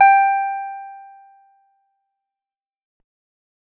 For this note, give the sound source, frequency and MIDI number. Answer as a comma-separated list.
acoustic, 784 Hz, 79